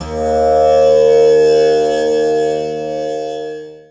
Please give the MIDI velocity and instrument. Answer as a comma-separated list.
75, acoustic guitar